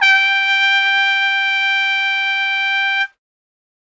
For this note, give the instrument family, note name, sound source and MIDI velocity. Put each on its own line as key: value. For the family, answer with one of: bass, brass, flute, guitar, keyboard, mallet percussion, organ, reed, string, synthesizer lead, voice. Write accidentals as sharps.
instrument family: brass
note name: G5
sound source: acoustic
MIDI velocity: 50